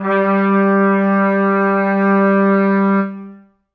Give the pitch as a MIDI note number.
55